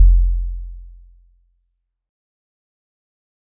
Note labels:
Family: guitar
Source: synthesizer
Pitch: F1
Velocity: 25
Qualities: dark, fast decay

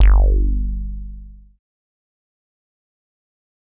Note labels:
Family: bass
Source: synthesizer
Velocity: 50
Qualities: distorted, fast decay

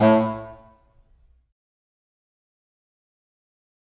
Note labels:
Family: reed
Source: acoustic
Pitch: A2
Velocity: 100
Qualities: distorted, fast decay, percussive, reverb

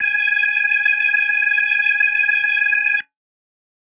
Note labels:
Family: organ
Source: electronic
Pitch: G#5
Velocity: 50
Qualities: reverb

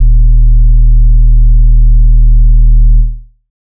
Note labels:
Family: bass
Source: synthesizer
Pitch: D#1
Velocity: 100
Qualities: dark

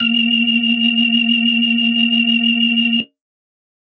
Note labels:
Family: organ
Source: electronic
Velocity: 127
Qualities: bright

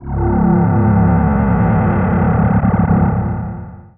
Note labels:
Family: voice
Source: synthesizer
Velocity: 100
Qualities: bright, distorted, long release

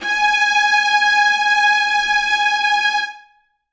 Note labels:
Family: string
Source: acoustic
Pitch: G#5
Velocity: 100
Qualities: bright, reverb

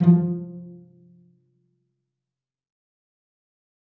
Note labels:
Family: string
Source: acoustic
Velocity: 75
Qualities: dark, fast decay, percussive, reverb

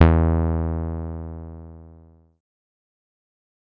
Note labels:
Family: bass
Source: synthesizer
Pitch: E2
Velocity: 25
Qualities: distorted, fast decay

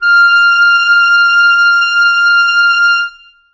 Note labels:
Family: reed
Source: acoustic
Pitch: F6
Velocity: 127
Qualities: reverb

